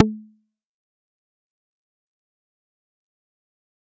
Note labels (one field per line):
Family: bass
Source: synthesizer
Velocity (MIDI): 25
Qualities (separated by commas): fast decay, percussive